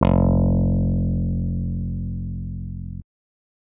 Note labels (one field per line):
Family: keyboard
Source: electronic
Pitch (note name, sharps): F1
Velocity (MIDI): 100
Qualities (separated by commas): distorted